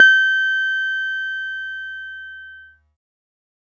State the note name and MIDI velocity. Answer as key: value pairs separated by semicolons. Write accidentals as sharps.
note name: G6; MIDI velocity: 127